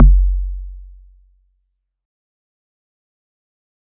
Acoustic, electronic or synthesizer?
acoustic